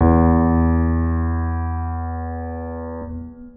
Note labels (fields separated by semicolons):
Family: organ; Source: electronic; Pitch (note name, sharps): E2; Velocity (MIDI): 50; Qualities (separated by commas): long release, reverb